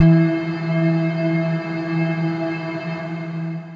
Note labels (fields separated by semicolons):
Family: guitar; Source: electronic; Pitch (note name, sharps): E3; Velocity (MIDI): 50; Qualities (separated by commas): long release